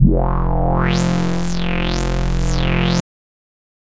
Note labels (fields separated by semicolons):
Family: bass; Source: synthesizer; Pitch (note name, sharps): F1; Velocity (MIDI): 127; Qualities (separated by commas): distorted